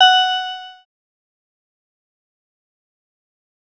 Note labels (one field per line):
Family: synthesizer lead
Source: synthesizer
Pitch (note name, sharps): F#5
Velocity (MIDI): 25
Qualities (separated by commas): fast decay